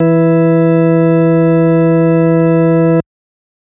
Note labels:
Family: organ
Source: electronic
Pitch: E3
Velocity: 100

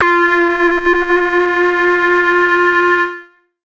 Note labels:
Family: synthesizer lead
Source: synthesizer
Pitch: F4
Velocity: 127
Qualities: distorted, multiphonic, non-linear envelope

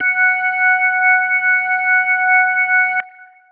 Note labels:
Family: organ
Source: electronic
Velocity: 127

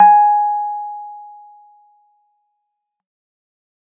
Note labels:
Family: keyboard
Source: electronic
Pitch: G#5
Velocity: 50

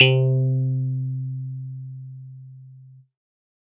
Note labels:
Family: keyboard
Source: electronic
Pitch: C3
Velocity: 25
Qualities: distorted

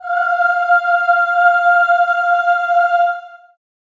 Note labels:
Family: voice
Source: acoustic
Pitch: F5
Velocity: 100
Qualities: reverb

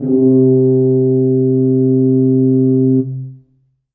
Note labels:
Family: brass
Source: acoustic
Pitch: C3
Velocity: 100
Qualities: dark, reverb

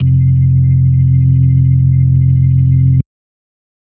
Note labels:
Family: organ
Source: electronic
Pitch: F1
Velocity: 25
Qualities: dark

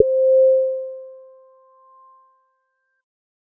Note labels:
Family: bass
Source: synthesizer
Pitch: C5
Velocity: 25

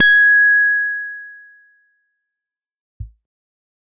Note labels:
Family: guitar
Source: electronic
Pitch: G#6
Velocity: 127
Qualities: bright, distorted, fast decay

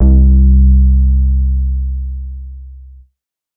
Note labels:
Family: bass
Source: synthesizer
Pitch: C2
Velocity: 50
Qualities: distorted

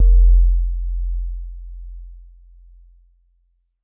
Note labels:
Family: keyboard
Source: electronic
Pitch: F1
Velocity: 50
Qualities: dark

